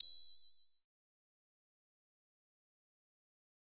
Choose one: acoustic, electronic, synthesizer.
synthesizer